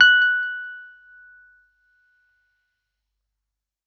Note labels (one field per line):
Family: keyboard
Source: electronic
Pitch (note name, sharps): F#6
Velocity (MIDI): 127